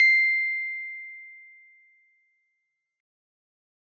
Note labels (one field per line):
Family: keyboard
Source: acoustic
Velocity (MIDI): 100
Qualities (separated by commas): fast decay